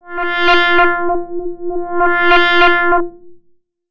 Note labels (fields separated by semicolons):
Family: bass; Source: synthesizer; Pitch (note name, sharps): F4; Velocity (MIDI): 50; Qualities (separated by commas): distorted, tempo-synced